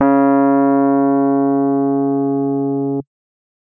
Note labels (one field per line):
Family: keyboard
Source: electronic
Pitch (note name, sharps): C#3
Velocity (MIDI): 127